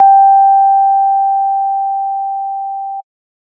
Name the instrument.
electronic organ